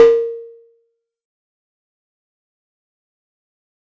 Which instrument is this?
acoustic mallet percussion instrument